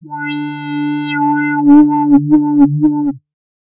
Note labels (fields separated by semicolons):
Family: bass; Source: synthesizer; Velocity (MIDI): 75; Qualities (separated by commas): distorted, non-linear envelope